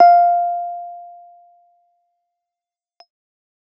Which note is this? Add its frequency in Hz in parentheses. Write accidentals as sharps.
F5 (698.5 Hz)